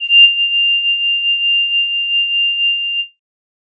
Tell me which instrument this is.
synthesizer flute